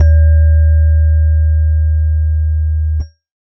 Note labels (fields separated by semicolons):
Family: keyboard; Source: electronic; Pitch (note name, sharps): D#2; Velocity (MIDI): 25